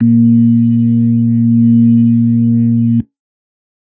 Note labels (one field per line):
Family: organ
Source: electronic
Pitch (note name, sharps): A#2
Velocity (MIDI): 100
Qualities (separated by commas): dark